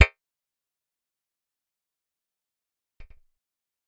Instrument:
synthesizer bass